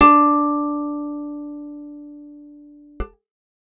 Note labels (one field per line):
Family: guitar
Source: acoustic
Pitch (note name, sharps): D4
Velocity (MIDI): 127